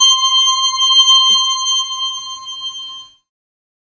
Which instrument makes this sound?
synthesizer keyboard